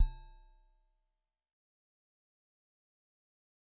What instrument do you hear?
acoustic mallet percussion instrument